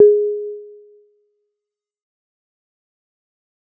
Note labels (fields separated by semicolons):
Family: mallet percussion; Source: acoustic; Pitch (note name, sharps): G#4; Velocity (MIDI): 25; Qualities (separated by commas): fast decay